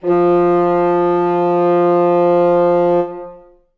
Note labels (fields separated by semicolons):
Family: reed; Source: acoustic; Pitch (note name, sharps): F3; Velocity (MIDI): 75; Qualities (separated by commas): long release, reverb